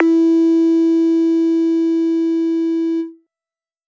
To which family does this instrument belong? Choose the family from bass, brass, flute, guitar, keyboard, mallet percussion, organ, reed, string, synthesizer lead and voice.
bass